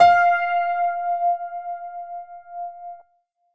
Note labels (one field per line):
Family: keyboard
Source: electronic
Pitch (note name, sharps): F5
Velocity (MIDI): 127